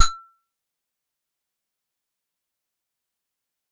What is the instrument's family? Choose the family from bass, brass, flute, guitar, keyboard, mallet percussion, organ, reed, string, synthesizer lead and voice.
keyboard